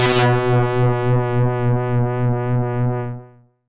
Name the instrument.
synthesizer bass